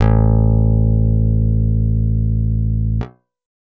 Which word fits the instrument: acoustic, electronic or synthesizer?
acoustic